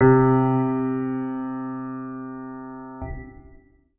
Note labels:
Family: organ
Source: electronic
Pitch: C3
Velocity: 50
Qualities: long release, reverb

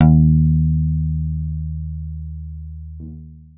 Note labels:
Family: guitar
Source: electronic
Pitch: D#2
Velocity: 127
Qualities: long release

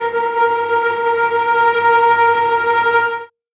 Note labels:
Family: string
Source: acoustic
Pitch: A#4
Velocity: 25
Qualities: bright, non-linear envelope, reverb

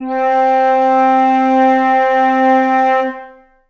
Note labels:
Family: flute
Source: acoustic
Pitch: C4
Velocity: 100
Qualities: dark, reverb

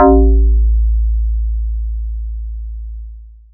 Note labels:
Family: mallet percussion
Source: electronic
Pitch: A1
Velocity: 127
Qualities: long release, multiphonic

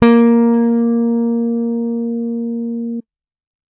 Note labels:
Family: bass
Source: electronic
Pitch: A#3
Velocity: 127

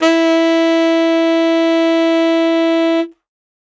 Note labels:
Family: reed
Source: acoustic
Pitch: E4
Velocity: 75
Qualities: bright

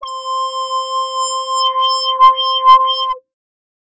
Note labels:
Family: bass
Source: synthesizer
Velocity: 100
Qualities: distorted, non-linear envelope

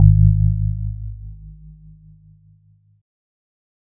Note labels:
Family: keyboard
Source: electronic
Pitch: G#1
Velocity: 100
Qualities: dark

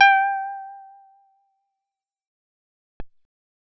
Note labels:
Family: bass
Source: synthesizer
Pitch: G5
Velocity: 25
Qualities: fast decay

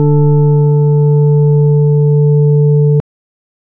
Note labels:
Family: organ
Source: electronic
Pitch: D3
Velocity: 25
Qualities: dark

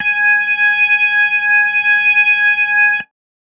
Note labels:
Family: organ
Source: electronic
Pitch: G#5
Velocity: 100

